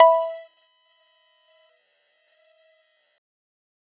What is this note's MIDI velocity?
25